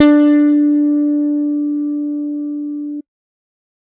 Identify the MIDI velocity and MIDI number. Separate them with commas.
127, 62